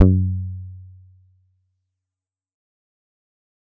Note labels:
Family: bass; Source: synthesizer; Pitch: F#2; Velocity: 50; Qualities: dark, distorted, fast decay

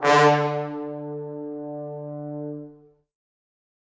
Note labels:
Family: brass; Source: acoustic; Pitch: D3; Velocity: 75; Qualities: bright, reverb

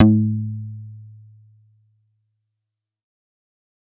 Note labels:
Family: bass; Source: synthesizer; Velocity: 75; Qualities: distorted, fast decay

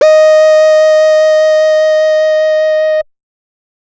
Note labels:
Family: bass; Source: synthesizer; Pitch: D#5; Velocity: 100; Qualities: distorted

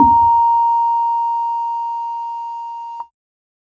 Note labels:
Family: keyboard; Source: electronic; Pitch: A#5; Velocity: 25

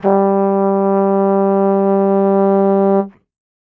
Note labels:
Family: brass; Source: acoustic; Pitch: G3; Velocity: 25

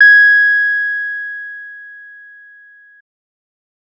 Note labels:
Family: bass; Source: synthesizer; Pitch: G#6; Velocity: 100

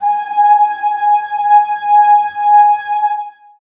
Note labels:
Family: voice; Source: acoustic; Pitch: G#5; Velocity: 75; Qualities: long release, reverb

